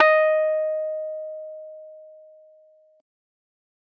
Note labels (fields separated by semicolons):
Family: keyboard; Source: electronic; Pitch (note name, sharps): D#5; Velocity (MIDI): 100